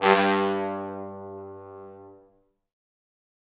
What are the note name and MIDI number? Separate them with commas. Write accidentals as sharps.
G2, 43